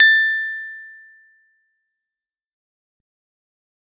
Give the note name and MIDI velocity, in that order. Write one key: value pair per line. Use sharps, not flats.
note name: A6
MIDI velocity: 127